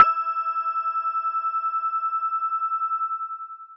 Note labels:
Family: mallet percussion; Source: electronic; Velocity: 100; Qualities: long release

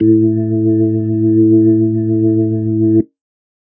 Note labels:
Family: organ; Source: electronic; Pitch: A2; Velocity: 25

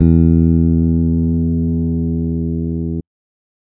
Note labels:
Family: bass; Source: electronic; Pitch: E2; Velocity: 50

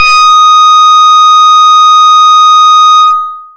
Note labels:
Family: bass; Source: synthesizer; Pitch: D#6; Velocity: 127; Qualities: bright, distorted, long release

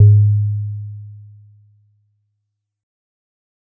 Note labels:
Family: mallet percussion; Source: acoustic; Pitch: G#2; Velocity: 25; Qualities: dark, fast decay

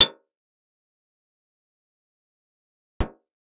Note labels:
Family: guitar; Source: acoustic; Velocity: 75; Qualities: bright, fast decay, percussive, reverb

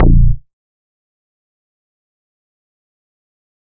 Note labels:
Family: bass; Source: synthesizer; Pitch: A#0; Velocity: 50; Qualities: fast decay, percussive

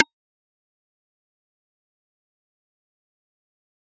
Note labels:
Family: mallet percussion; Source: acoustic; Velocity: 127; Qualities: fast decay, percussive

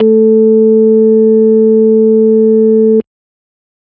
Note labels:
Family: organ; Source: electronic; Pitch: A3; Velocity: 25

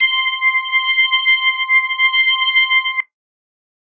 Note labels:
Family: organ; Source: electronic; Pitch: C6; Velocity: 100

